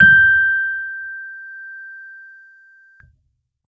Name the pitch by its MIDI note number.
91